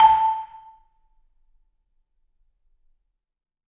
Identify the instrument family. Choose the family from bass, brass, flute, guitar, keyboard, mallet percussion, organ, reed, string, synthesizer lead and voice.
mallet percussion